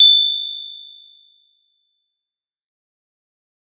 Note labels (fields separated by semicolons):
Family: mallet percussion; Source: acoustic; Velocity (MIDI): 127; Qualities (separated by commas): bright, fast decay